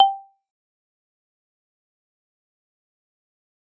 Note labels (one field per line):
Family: mallet percussion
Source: acoustic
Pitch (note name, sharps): G5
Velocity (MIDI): 25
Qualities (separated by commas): fast decay, percussive